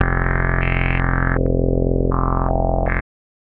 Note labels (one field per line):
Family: bass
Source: synthesizer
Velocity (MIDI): 100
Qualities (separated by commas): tempo-synced